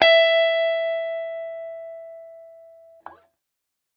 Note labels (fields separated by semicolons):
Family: guitar; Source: electronic; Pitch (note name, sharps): E5; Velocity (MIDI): 127